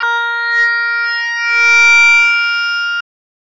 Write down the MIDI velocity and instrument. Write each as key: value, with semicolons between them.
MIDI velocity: 127; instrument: synthesizer voice